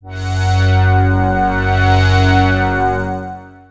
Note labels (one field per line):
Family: synthesizer lead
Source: synthesizer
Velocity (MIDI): 100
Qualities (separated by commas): bright, long release, non-linear envelope